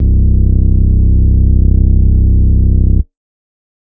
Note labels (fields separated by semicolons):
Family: organ; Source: electronic; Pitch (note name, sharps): C1; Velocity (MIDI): 127; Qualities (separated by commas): distorted